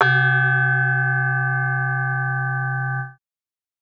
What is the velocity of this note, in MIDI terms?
25